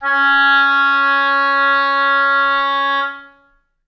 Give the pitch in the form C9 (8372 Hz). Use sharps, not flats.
C#4 (277.2 Hz)